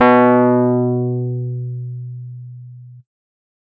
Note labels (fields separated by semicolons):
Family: keyboard; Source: electronic; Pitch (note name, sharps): B2; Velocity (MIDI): 100; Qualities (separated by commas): distorted